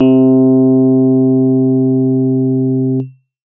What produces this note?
electronic keyboard